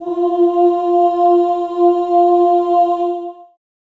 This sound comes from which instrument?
acoustic voice